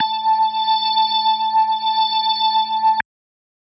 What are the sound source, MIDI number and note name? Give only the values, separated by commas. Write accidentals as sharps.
electronic, 81, A5